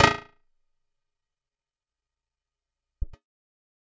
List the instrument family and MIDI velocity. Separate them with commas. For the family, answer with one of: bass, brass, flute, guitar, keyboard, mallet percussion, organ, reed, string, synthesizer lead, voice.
guitar, 127